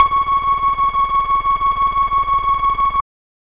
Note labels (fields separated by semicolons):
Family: bass; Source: synthesizer; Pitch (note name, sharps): C#6; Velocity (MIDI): 25